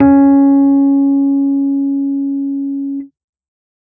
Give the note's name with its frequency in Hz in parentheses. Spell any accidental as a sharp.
C#4 (277.2 Hz)